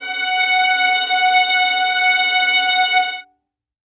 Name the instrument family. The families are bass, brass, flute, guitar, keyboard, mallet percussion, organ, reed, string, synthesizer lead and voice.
string